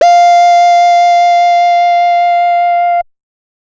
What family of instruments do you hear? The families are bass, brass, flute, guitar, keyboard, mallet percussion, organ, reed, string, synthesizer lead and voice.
bass